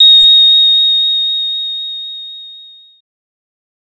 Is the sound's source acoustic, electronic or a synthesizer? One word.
synthesizer